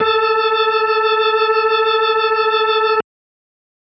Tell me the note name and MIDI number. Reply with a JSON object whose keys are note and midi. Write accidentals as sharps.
{"note": "A4", "midi": 69}